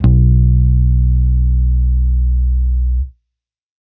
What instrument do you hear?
electronic bass